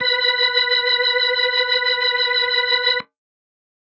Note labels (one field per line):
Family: organ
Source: electronic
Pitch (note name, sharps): B4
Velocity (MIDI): 100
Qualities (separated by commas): reverb